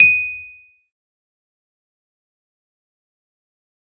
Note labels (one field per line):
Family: keyboard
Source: electronic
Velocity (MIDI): 75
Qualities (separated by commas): fast decay, percussive